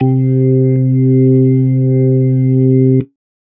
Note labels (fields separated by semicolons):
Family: organ; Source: electronic; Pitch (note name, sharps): C3; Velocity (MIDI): 100